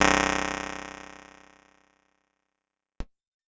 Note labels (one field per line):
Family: keyboard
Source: electronic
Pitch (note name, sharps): C1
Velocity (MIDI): 50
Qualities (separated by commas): bright, fast decay